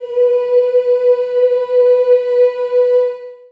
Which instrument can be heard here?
acoustic voice